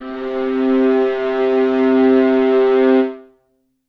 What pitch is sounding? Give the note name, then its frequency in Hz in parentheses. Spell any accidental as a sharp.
C3 (130.8 Hz)